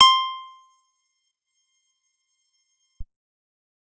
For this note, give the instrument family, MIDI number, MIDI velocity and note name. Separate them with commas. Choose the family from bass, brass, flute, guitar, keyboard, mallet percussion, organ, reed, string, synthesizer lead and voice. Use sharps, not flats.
guitar, 84, 100, C6